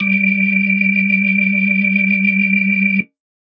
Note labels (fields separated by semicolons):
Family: organ; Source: electronic; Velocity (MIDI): 50